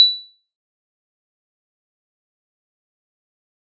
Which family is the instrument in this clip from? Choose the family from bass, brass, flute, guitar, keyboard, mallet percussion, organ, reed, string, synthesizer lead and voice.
mallet percussion